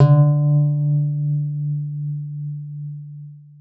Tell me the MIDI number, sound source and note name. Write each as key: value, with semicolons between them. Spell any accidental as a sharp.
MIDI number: 50; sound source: electronic; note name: D3